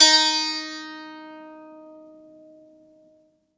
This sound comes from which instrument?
acoustic guitar